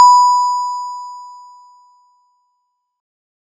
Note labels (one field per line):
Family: mallet percussion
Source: acoustic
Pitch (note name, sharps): B5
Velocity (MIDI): 50